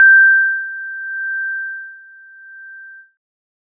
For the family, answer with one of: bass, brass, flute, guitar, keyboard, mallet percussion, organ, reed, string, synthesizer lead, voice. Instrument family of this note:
keyboard